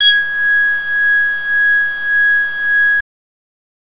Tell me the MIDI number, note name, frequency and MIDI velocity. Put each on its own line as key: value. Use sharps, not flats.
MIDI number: 92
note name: G#6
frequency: 1661 Hz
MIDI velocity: 75